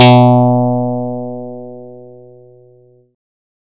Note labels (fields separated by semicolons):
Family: bass; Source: synthesizer; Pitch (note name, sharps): B2; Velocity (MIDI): 127; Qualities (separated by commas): bright